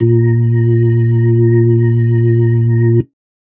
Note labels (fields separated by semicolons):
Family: organ; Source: electronic; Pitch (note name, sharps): A#2; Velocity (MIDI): 100; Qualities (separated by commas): dark